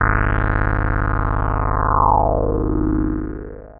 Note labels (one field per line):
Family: synthesizer lead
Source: synthesizer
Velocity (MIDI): 100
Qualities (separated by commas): long release